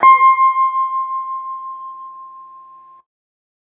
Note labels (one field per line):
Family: guitar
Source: electronic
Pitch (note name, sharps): C6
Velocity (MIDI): 25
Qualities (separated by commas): distorted